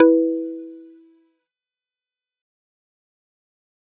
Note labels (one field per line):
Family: mallet percussion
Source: acoustic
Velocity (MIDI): 75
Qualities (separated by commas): fast decay, multiphonic